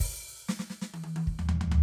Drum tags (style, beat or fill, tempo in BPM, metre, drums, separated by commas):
Purdie shuffle, fill, 130 BPM, 4/4, open hi-hat, snare, high tom, floor tom, kick